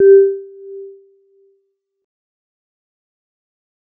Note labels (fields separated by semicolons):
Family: mallet percussion; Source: acoustic; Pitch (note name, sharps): G4; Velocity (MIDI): 25; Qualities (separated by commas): dark, fast decay, non-linear envelope, percussive